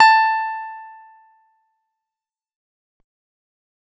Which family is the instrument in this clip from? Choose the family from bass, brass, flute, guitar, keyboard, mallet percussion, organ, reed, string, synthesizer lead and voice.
guitar